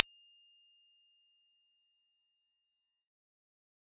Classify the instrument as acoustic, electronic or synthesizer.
synthesizer